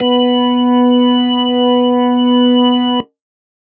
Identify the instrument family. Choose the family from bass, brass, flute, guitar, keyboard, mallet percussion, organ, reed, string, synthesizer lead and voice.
organ